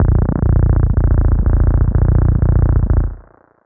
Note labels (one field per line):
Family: bass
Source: synthesizer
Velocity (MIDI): 75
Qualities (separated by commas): reverb